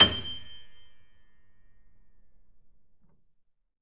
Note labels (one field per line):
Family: keyboard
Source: acoustic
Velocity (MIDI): 75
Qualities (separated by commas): reverb